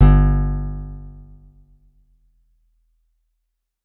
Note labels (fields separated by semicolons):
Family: guitar; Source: acoustic; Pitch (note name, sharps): G1; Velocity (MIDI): 50